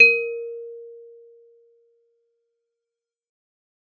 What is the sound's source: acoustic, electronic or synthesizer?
acoustic